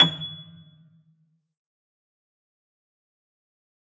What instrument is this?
acoustic keyboard